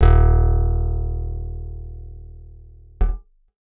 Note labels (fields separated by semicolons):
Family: guitar; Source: acoustic; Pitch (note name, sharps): D#1; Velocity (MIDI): 127